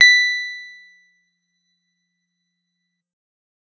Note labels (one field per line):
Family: guitar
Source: electronic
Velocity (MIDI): 50